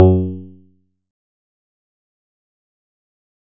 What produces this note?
acoustic guitar